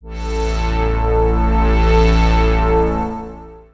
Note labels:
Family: synthesizer lead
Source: synthesizer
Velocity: 100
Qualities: bright, long release, non-linear envelope

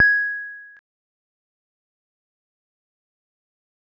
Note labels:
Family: guitar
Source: synthesizer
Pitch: G#6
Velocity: 25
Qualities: dark, fast decay, percussive

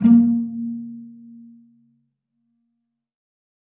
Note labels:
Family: string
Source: acoustic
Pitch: A#3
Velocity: 25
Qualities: dark, reverb

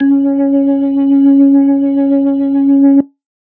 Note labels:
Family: organ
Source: electronic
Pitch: C#4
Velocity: 75

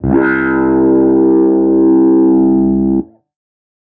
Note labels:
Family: guitar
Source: electronic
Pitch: C2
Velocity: 100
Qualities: bright, distorted, non-linear envelope

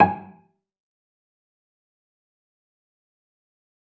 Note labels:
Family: string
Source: acoustic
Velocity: 75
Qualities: fast decay, percussive, reverb

